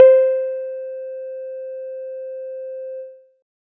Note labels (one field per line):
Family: guitar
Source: synthesizer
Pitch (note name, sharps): C5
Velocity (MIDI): 50